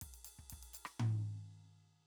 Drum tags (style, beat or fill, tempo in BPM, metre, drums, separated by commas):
samba, fill, 116 BPM, 4/4, ride, percussion, cross-stick, floor tom, kick